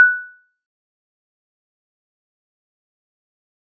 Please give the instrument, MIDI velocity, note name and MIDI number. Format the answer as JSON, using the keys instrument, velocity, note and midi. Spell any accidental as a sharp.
{"instrument": "acoustic mallet percussion instrument", "velocity": 75, "note": "F#6", "midi": 90}